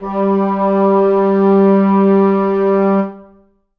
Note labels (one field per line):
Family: reed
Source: acoustic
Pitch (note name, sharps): G3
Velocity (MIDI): 25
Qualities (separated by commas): reverb